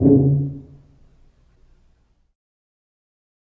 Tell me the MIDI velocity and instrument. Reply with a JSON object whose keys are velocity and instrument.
{"velocity": 50, "instrument": "acoustic brass instrument"}